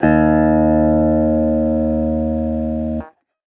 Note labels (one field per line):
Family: guitar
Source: electronic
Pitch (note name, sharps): D#2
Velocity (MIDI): 25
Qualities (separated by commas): distorted